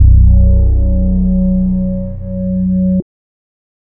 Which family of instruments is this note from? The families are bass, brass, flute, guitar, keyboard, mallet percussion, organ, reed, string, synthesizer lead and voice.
bass